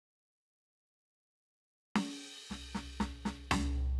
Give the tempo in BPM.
60 BPM